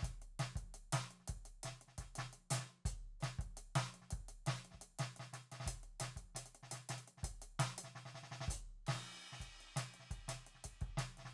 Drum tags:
breakbeat
beat
170 BPM
4/4
crash, closed hi-hat, hi-hat pedal, snare, kick

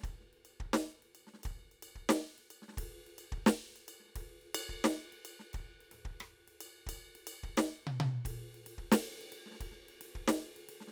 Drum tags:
prog rock
beat
110 BPM
5/4
ride, ride bell, snare, cross-stick, mid tom, floor tom, kick

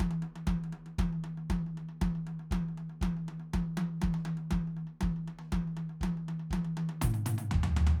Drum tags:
jazz
beat
120 BPM
4/4
high tom, mid tom, floor tom, kick

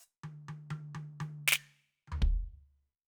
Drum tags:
reggae
fill
78 BPM
4/4
closed hi-hat, hi-hat pedal, snare, high tom, floor tom, kick

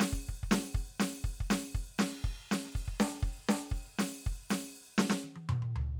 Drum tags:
rock
beat
120 BPM
4/4
crash, open hi-hat, snare, high tom, mid tom, floor tom, kick

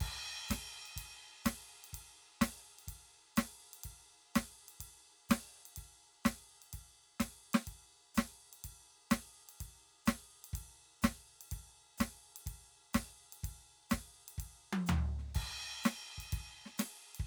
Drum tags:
rock shuffle
beat
125 BPM
4/4
ride, hi-hat pedal, snare, high tom, floor tom, kick

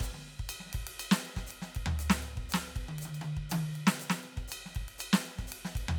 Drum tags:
songo
beat
120 BPM
4/4
crash, ride, ride bell, hi-hat pedal, snare, cross-stick, high tom, floor tom, kick

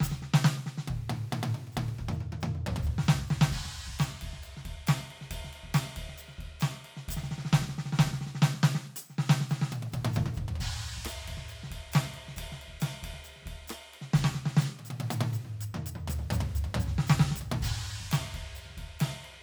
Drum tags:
rock
beat
136 BPM
4/4
crash, ride, percussion, snare, cross-stick, high tom, mid tom, floor tom, kick

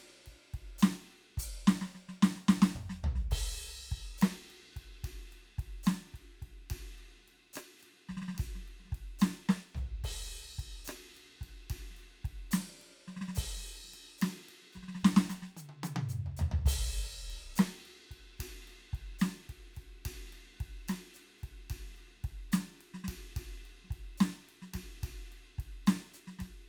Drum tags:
blues shuffle
beat
72 BPM
4/4
crash, ride, hi-hat pedal, snare, cross-stick, high tom, mid tom, floor tom, kick

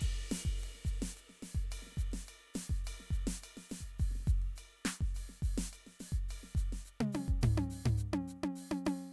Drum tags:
Afro-Cuban
beat
105 BPM
4/4
crash, ride, ride bell, hi-hat pedal, snare, high tom, mid tom, floor tom, kick

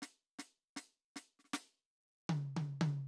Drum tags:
reggae
fill
78 BPM
4/4
snare, high tom

